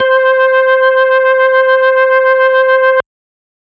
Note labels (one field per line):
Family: organ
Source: electronic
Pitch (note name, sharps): C5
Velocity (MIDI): 50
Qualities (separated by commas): distorted